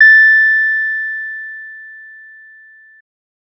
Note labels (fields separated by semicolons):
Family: bass; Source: synthesizer; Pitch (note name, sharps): A6; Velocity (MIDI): 100